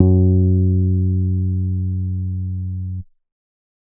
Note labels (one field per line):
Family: bass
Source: synthesizer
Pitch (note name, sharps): F#2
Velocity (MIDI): 50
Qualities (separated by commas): dark, reverb